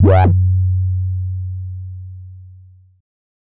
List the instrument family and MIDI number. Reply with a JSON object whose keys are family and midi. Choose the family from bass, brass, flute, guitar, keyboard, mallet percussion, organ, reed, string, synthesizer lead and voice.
{"family": "bass", "midi": 42}